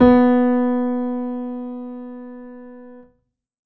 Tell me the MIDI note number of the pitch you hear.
59